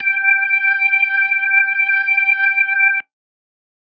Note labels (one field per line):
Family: organ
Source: electronic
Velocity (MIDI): 100